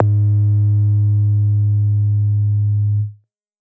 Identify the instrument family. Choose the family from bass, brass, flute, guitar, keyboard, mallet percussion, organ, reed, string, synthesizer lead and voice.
bass